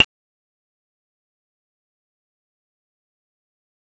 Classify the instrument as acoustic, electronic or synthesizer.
synthesizer